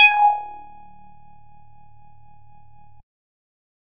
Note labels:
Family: bass; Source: synthesizer; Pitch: G#5; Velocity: 127

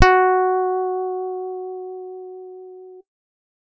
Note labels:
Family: guitar; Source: electronic; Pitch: F#4; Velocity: 25

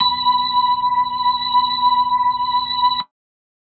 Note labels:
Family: organ; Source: electronic; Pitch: B5; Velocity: 127

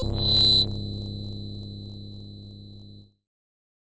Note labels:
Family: keyboard; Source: synthesizer; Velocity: 25; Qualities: bright, distorted

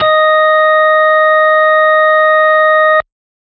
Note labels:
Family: organ; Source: electronic; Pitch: D#5; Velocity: 127

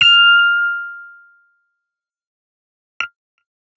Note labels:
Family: guitar; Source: electronic; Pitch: F6; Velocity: 75; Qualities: distorted, fast decay

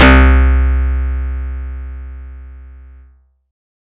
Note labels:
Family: guitar; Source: acoustic; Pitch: C2; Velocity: 100; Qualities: bright

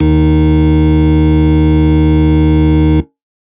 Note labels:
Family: organ; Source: electronic; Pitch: D#2; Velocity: 127; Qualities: distorted

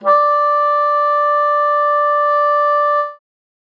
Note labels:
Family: reed; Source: acoustic; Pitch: D5; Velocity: 127

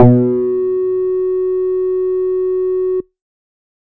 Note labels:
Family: bass; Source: synthesizer; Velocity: 50; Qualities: distorted

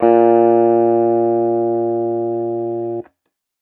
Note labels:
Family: guitar; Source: electronic; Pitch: A#2; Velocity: 25; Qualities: distorted

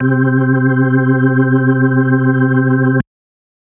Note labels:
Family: organ; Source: electronic; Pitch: C3; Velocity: 75

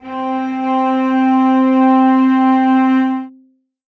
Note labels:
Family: string; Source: acoustic; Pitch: C4; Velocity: 25; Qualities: reverb

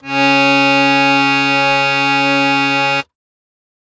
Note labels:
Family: keyboard; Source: acoustic; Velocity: 25; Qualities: bright

